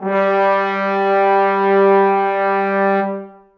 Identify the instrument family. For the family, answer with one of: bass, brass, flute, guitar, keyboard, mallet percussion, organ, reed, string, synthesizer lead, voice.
brass